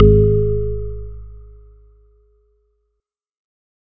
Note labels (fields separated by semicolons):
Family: organ; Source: electronic; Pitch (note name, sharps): G#1; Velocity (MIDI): 75